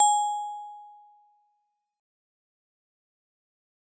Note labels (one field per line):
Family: mallet percussion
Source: acoustic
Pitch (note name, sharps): G#5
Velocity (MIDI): 100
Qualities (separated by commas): fast decay